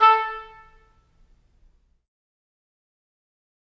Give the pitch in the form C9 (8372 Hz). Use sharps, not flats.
A4 (440 Hz)